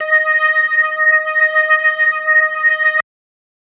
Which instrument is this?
electronic organ